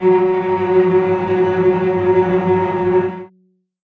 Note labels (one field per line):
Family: string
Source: acoustic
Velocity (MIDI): 75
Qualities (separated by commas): bright, non-linear envelope, reverb